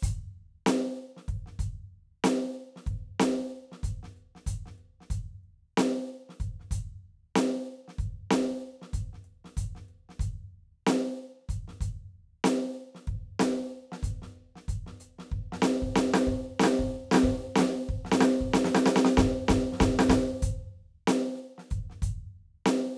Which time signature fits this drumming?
4/4